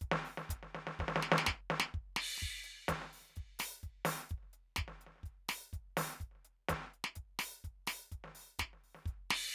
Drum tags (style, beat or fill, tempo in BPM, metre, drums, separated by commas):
reggae, beat, 126 BPM, 4/4, crash, closed hi-hat, open hi-hat, hi-hat pedal, snare, kick